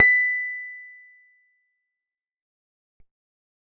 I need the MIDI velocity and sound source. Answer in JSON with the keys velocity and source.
{"velocity": 127, "source": "acoustic"}